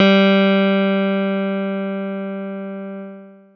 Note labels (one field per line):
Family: keyboard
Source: electronic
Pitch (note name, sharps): G3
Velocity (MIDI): 127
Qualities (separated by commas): distorted